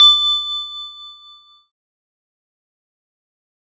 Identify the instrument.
electronic keyboard